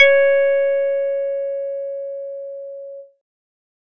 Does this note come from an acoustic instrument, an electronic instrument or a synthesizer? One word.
synthesizer